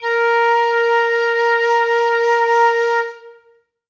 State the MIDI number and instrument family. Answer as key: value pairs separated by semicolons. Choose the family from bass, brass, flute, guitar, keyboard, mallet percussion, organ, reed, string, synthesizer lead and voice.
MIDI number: 70; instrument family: flute